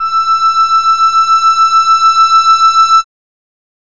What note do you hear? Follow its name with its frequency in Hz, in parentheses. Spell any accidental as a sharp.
E6 (1319 Hz)